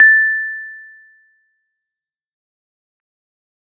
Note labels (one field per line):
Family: keyboard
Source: electronic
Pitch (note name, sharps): A6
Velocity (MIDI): 127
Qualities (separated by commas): fast decay